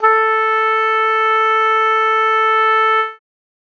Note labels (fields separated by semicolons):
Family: reed; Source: acoustic; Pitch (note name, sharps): A4; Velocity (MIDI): 25